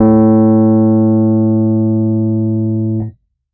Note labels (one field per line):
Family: keyboard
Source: electronic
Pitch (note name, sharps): A2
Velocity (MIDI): 75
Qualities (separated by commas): dark, distorted